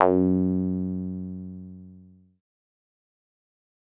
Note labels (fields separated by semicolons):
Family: synthesizer lead; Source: synthesizer; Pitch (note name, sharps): F#2; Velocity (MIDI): 50; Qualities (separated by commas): distorted, fast decay